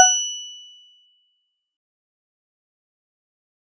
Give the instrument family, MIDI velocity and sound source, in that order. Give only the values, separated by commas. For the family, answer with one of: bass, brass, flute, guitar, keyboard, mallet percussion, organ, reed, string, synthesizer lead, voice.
mallet percussion, 100, acoustic